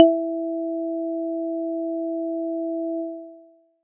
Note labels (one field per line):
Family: mallet percussion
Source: acoustic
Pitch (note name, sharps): E4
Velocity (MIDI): 75